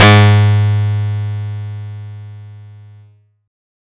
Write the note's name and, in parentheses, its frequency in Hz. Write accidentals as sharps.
G#2 (103.8 Hz)